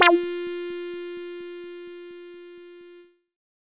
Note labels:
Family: bass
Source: synthesizer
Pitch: F4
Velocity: 50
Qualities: distorted

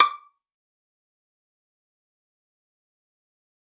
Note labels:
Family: string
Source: acoustic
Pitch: D6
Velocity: 75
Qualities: fast decay, percussive, reverb

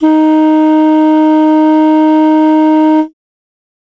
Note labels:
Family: reed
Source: acoustic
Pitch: D#4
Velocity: 100

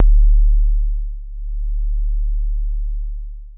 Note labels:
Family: keyboard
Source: electronic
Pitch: D1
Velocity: 127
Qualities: dark, long release

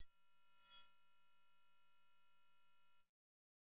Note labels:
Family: bass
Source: synthesizer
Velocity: 100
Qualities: bright, distorted

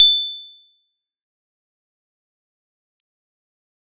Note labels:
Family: keyboard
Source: electronic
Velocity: 127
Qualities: bright, fast decay, percussive

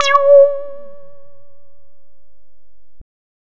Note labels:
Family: bass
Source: synthesizer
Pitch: C#5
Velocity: 75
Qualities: distorted

